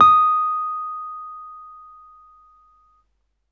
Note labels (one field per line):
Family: keyboard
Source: electronic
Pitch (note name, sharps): D#6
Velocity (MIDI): 100